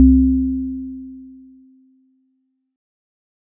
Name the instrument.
acoustic mallet percussion instrument